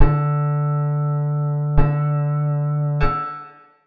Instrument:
acoustic guitar